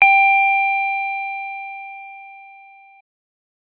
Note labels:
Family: keyboard; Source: electronic; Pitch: G5; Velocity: 50; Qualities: distorted

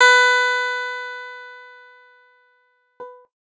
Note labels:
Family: guitar; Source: electronic; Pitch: B4; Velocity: 100

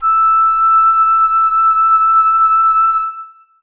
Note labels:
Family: flute; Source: acoustic; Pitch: E6; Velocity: 75; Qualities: reverb

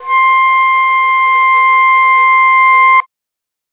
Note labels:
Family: flute; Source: acoustic; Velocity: 25; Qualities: bright

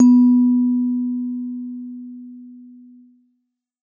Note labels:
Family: mallet percussion; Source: acoustic; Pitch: B3; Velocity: 100

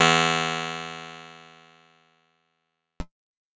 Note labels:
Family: keyboard; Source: electronic; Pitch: E2; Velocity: 25; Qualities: bright

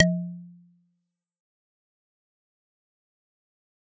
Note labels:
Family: mallet percussion; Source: acoustic; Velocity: 127; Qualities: fast decay, percussive

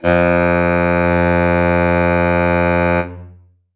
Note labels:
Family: reed; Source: acoustic; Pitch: F2; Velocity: 127; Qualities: reverb

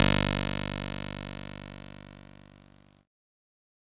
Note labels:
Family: keyboard; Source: electronic; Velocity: 100; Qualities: bright, distorted

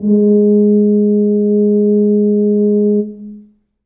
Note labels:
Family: brass; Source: acoustic; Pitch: G#3; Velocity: 25; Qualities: dark, long release, reverb

